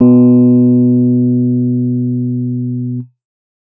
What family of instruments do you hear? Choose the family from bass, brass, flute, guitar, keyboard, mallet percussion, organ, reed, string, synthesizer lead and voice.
keyboard